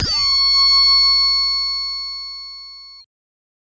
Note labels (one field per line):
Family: bass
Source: synthesizer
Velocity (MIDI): 127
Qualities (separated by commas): bright, distorted, multiphonic